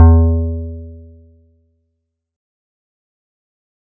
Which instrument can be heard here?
electronic keyboard